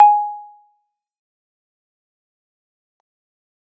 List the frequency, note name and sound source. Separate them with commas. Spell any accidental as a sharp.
830.6 Hz, G#5, electronic